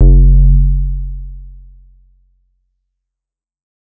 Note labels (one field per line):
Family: bass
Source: synthesizer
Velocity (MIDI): 100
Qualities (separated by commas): dark